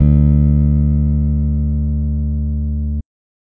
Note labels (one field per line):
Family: bass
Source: electronic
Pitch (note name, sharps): D2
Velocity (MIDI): 50